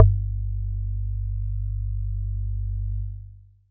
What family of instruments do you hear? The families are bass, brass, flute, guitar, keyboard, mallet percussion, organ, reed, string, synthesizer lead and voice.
mallet percussion